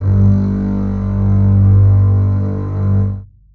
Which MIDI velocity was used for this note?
100